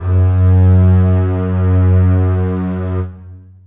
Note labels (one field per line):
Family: string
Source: acoustic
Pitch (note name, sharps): F#2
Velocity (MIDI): 100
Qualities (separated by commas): long release, reverb